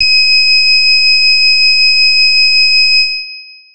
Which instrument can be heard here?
electronic keyboard